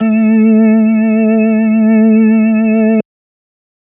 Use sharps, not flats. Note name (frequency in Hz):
A3 (220 Hz)